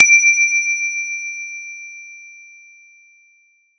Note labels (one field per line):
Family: mallet percussion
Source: acoustic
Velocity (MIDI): 75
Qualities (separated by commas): bright, multiphonic